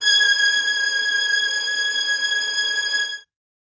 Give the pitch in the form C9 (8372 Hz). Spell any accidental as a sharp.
G#6 (1661 Hz)